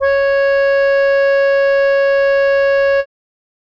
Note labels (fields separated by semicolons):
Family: reed; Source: acoustic; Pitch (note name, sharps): C#5; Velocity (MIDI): 25